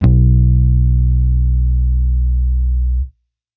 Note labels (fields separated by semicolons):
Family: bass; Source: electronic; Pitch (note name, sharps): B1; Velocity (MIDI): 100